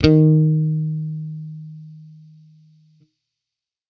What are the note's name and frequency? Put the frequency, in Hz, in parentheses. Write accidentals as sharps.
D#3 (155.6 Hz)